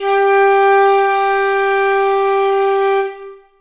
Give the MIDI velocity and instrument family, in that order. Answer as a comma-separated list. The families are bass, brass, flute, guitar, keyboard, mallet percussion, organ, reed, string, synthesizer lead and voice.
50, flute